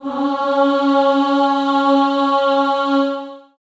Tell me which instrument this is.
acoustic voice